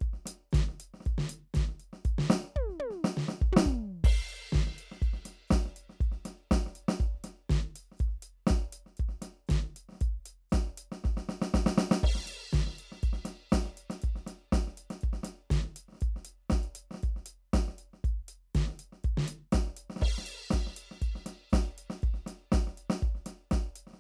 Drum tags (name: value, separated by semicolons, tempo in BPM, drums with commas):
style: disco; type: beat; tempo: 120 BPM; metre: 4/4; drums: crash, ride, closed hi-hat, hi-hat pedal, snare, high tom, floor tom, kick